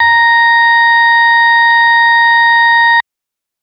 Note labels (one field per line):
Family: organ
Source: electronic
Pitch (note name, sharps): A#5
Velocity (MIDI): 100